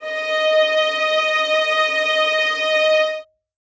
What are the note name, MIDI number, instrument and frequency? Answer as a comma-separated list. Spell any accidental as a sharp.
D#5, 75, acoustic string instrument, 622.3 Hz